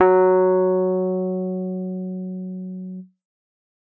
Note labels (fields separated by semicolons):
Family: keyboard; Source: electronic; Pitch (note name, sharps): F#3; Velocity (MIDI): 127